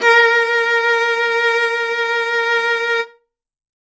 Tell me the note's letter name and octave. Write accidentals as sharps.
A#4